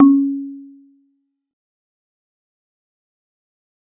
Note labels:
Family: mallet percussion; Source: acoustic; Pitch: C#4; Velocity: 75; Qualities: fast decay, percussive

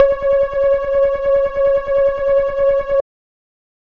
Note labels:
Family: bass; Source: synthesizer; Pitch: C#5; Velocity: 50; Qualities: dark

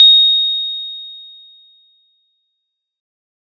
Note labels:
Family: organ; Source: electronic; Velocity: 127; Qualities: bright

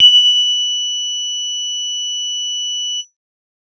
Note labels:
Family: bass; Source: synthesizer; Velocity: 75; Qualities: bright

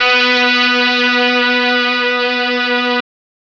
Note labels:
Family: brass; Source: electronic; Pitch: B3; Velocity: 127; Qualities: bright

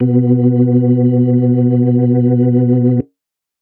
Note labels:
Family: organ; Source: electronic; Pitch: B2; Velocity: 127

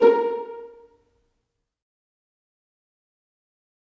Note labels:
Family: string; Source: acoustic; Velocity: 75; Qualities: dark, fast decay, percussive, reverb

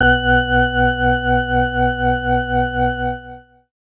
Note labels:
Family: organ; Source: electronic; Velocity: 127; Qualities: distorted

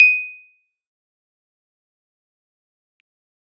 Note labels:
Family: keyboard; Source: electronic; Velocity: 75; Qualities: bright, fast decay, percussive

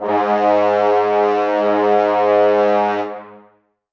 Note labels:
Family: brass; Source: acoustic; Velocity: 127; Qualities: reverb

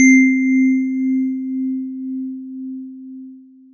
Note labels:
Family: mallet percussion; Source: acoustic; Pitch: C4; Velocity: 50; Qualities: long release

